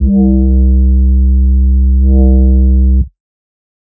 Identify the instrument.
synthesizer bass